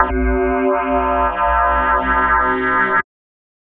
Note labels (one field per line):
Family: mallet percussion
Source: electronic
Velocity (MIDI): 127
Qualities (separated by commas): multiphonic, non-linear envelope